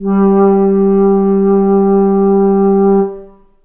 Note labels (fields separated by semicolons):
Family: flute; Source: acoustic; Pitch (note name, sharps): G3; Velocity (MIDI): 25; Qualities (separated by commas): long release, reverb